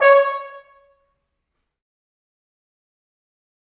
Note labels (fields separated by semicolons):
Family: brass; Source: acoustic; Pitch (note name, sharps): C#5; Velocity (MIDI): 100; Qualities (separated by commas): fast decay, percussive, reverb